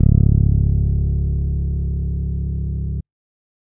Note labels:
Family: bass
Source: electronic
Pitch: C#1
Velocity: 75

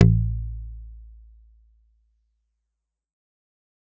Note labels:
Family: guitar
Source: electronic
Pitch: A1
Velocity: 100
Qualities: fast decay

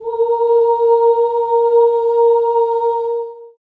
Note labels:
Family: voice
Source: acoustic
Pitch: A#4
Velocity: 75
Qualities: long release, reverb

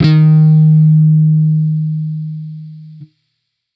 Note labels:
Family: bass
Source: electronic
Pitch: D#3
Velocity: 75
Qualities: distorted

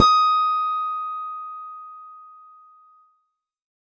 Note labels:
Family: keyboard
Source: electronic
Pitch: D#6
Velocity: 50

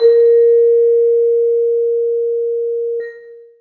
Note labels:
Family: mallet percussion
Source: acoustic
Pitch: A#4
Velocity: 100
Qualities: long release, reverb

